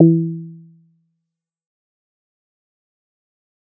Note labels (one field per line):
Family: bass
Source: synthesizer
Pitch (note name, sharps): E3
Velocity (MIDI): 75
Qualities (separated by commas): dark, fast decay, percussive